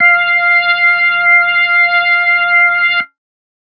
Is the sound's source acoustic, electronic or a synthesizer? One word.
electronic